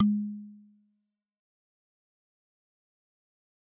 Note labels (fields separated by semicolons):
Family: mallet percussion; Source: acoustic; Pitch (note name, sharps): G#3; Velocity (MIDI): 100; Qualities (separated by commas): fast decay, percussive